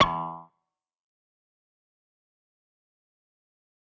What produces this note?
electronic guitar